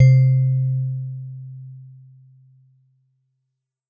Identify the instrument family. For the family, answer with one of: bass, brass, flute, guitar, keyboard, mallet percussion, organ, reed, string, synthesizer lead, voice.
mallet percussion